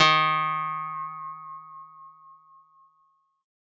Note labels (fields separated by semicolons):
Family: guitar; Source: acoustic; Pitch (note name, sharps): D#3; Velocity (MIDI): 75; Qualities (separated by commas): bright